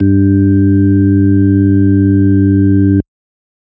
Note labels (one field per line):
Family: organ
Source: electronic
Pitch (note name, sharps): G2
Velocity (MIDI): 75